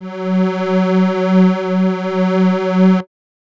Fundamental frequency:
185 Hz